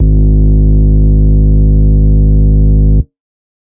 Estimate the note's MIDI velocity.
100